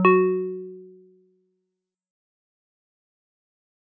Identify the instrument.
acoustic mallet percussion instrument